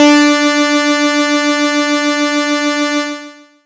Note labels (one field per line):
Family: bass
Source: synthesizer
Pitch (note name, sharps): D4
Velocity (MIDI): 75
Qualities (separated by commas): bright, distorted, long release